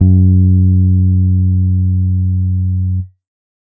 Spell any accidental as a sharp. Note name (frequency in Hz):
F#2 (92.5 Hz)